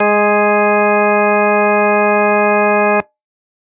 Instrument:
electronic organ